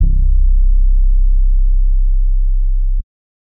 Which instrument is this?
synthesizer bass